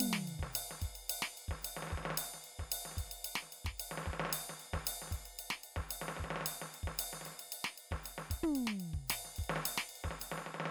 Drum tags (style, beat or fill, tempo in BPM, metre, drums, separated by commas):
songo, beat, 112 BPM, 4/4, ride, ride bell, hi-hat pedal, snare, floor tom, kick